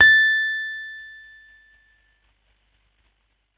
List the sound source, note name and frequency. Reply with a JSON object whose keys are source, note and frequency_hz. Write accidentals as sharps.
{"source": "electronic", "note": "A6", "frequency_hz": 1760}